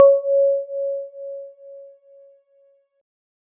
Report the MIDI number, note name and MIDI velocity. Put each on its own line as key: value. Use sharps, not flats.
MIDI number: 73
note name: C#5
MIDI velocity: 50